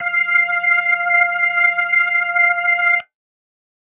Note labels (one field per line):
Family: organ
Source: electronic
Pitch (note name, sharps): F5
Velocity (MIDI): 25